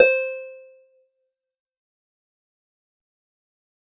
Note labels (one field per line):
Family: guitar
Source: acoustic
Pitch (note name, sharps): C5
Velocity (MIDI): 50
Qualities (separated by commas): fast decay, percussive